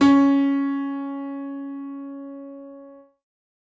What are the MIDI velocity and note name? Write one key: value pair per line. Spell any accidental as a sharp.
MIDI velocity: 127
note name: C#4